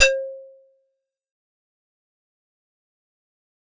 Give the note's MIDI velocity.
127